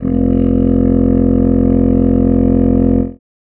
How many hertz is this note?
43.65 Hz